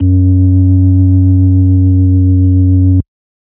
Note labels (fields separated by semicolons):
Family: organ; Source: electronic; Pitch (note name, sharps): F#2; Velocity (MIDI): 75; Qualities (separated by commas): dark, distorted